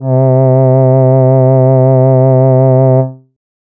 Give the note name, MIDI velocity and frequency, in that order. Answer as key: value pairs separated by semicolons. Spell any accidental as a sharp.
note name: C3; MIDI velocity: 75; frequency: 130.8 Hz